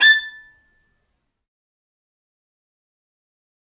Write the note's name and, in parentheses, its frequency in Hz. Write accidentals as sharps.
A6 (1760 Hz)